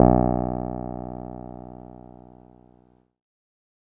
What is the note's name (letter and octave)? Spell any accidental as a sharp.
B1